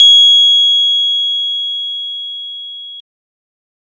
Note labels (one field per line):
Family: organ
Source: electronic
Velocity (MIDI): 100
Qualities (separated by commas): bright